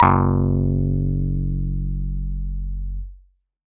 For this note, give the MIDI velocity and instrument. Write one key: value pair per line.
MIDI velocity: 50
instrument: electronic keyboard